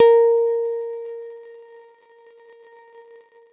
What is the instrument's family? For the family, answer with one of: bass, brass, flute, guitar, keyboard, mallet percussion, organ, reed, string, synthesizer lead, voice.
guitar